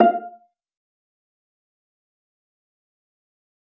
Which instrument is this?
acoustic string instrument